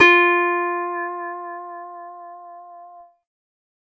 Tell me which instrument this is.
acoustic guitar